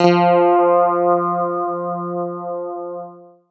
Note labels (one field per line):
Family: guitar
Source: electronic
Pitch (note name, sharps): F3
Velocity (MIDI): 100